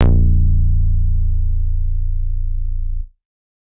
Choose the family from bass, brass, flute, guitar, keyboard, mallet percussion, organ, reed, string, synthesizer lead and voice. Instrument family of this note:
bass